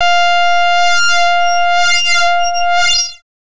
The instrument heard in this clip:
synthesizer bass